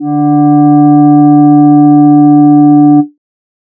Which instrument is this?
synthesizer voice